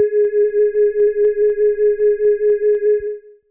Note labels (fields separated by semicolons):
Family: mallet percussion; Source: electronic; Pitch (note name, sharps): G#4; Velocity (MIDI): 127; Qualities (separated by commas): bright, distorted, multiphonic